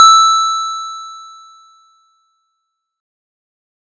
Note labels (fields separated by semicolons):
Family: keyboard; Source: electronic; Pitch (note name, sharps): E6; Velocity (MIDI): 127; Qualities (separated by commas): bright, distorted